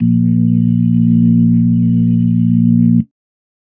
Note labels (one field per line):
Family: organ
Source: electronic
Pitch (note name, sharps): A#1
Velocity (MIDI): 50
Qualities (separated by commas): dark